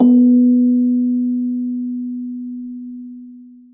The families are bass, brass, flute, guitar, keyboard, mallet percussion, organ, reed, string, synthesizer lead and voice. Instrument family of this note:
mallet percussion